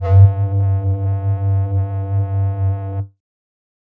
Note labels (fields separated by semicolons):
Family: flute; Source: synthesizer; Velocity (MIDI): 25; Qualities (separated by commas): distorted